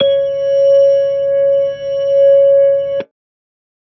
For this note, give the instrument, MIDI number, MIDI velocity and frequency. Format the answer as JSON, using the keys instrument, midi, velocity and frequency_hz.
{"instrument": "electronic organ", "midi": 73, "velocity": 100, "frequency_hz": 554.4}